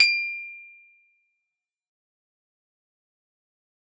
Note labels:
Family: guitar; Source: acoustic; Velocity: 25; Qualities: fast decay, percussive, reverb

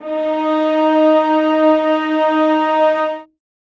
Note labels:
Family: string; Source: acoustic; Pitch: D#4; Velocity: 25; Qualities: reverb

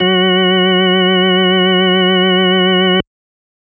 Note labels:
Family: organ; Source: electronic; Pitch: F#3; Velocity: 100; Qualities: distorted

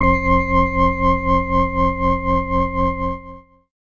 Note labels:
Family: organ; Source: electronic; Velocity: 50; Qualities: distorted

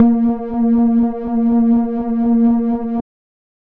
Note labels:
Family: bass; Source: synthesizer; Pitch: A#3; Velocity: 75; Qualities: dark

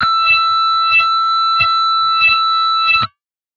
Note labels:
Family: guitar; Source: electronic; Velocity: 127; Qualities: bright, distorted

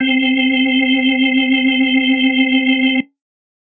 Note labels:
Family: organ; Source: electronic; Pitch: C4; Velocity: 100

